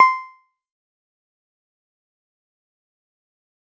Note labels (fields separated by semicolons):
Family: guitar; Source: synthesizer; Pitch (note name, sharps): C6; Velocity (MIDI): 25; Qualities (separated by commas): fast decay, percussive